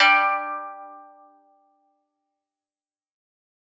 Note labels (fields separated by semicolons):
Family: guitar; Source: acoustic; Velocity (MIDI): 127; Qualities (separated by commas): fast decay